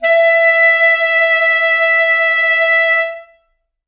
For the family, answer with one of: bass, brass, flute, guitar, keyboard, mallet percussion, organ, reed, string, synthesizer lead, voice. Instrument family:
reed